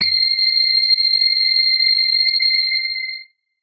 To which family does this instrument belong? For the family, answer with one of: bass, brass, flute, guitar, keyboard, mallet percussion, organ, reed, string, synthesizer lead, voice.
guitar